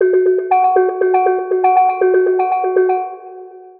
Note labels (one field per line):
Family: mallet percussion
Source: synthesizer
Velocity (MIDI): 50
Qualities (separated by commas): long release, multiphonic, percussive, tempo-synced